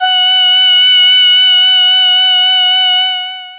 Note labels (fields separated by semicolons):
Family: voice; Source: synthesizer; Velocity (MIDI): 25; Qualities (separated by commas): bright, distorted, long release